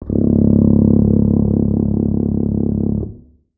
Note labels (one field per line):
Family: brass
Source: acoustic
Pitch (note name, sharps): C#1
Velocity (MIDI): 25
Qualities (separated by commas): dark